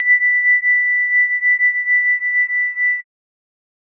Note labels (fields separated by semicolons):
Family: mallet percussion; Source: synthesizer; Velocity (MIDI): 127; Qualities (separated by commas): bright, multiphonic, non-linear envelope